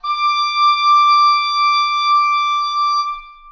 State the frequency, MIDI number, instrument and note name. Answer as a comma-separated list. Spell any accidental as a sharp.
1175 Hz, 86, acoustic reed instrument, D6